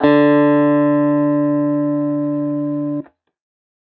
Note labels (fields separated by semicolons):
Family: guitar; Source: electronic; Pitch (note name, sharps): D3; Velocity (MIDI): 25; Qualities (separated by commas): distorted